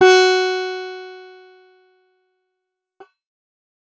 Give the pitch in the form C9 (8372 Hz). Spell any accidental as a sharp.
F#4 (370 Hz)